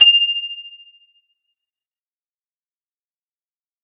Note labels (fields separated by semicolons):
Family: guitar; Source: electronic; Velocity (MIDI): 50; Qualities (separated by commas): bright, fast decay, multiphonic, non-linear envelope, percussive